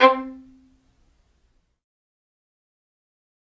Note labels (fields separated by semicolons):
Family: string; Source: acoustic; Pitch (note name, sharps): C4; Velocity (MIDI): 50; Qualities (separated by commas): fast decay, percussive, reverb